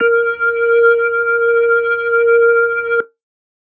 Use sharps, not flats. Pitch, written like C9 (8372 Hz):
A#4 (466.2 Hz)